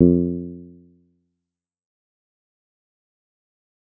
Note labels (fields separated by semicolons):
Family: bass; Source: synthesizer; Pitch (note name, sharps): F2; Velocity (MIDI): 100; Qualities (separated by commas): dark, fast decay, percussive